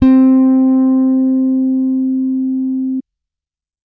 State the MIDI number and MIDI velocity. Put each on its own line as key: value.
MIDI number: 60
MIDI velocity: 75